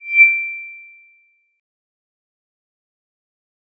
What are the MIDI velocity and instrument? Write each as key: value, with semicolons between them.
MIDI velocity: 50; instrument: electronic mallet percussion instrument